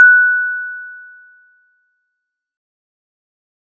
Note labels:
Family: mallet percussion; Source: acoustic; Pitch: F#6; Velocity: 75; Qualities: fast decay

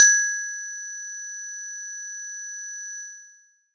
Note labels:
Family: mallet percussion; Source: acoustic; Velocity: 25; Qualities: bright, distorted

